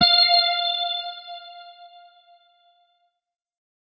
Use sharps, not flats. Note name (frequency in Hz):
F5 (698.5 Hz)